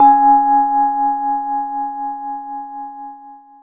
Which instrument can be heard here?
electronic keyboard